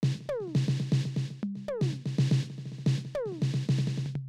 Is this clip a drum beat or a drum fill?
fill